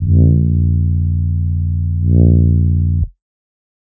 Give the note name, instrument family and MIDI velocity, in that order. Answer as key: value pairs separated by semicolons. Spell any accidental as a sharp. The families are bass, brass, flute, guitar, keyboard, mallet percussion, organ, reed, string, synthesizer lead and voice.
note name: A#0; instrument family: bass; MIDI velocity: 127